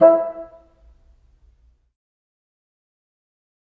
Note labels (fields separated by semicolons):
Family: reed; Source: acoustic; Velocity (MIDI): 25; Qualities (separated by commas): fast decay, percussive, reverb